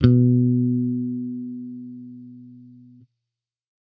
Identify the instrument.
electronic bass